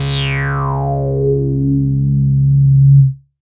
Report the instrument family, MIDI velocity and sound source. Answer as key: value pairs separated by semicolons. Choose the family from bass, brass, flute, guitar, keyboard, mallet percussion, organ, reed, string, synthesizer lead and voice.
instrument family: bass; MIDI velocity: 50; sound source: synthesizer